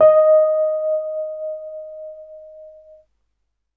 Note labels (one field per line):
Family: keyboard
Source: electronic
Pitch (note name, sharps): D#5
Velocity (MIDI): 75